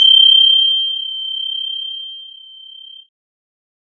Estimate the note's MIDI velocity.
127